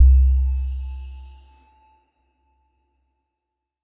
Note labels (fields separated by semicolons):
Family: mallet percussion; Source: electronic; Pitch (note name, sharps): C2; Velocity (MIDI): 75; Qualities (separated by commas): non-linear envelope